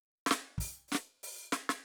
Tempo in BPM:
130 BPM